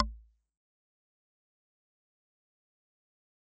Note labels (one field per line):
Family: mallet percussion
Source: acoustic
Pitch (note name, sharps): A1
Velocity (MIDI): 127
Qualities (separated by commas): fast decay, percussive